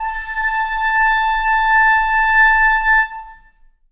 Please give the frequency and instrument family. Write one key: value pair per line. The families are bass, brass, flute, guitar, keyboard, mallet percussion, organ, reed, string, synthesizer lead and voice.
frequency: 880 Hz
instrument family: reed